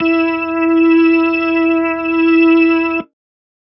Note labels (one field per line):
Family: keyboard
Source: electronic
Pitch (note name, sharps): E4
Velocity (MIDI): 25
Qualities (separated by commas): distorted